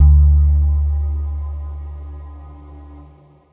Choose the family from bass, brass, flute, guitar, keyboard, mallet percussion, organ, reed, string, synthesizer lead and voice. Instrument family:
guitar